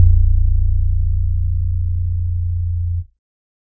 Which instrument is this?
electronic organ